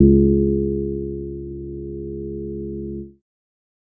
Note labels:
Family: bass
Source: synthesizer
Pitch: C#2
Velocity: 127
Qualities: dark

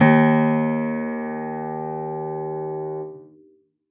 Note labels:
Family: keyboard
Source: acoustic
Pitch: D#2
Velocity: 100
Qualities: reverb

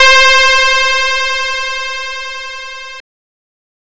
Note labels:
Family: guitar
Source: synthesizer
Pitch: C5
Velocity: 75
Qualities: bright, distorted

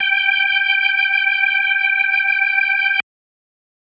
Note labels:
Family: organ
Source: electronic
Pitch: G5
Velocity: 50

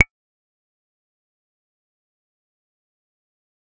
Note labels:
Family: bass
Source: synthesizer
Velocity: 50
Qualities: fast decay, percussive

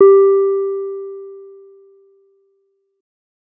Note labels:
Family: bass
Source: synthesizer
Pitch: G4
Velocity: 75

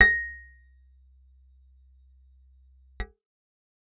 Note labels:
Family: guitar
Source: acoustic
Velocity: 75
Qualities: percussive

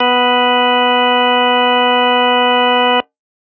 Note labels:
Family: organ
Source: electronic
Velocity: 25

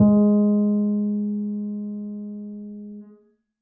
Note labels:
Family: keyboard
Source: acoustic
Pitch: G#3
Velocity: 25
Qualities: dark

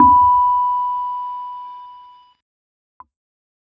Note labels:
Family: keyboard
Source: electronic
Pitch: B5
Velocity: 25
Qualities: fast decay

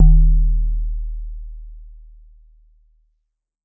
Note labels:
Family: mallet percussion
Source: acoustic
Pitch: D#1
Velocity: 127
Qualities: dark

